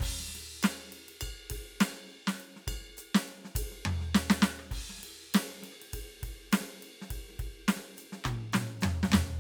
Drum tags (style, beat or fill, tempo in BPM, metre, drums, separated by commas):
New Orleans funk, beat, 102 BPM, 4/4, crash, ride, ride bell, hi-hat pedal, snare, cross-stick, mid tom, floor tom, kick